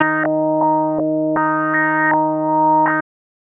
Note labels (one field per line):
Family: bass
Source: synthesizer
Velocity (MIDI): 50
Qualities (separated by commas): tempo-synced